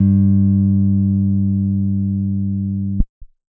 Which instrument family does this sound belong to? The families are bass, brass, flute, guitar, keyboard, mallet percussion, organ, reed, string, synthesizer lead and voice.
keyboard